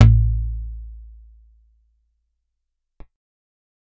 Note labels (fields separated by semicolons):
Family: guitar; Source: acoustic; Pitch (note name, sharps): A1; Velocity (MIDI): 75; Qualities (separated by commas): dark